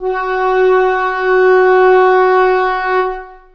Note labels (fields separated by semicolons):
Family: reed; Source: acoustic; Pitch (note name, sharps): F#4; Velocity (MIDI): 50; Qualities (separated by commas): long release, reverb